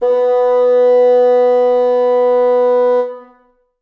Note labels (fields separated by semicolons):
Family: reed; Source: acoustic; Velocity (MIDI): 127; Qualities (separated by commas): reverb